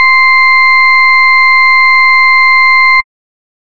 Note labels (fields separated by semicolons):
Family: bass; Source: synthesizer; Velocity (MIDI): 75